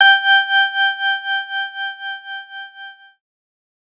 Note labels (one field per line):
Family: keyboard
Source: electronic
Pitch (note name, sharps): G5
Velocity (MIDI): 25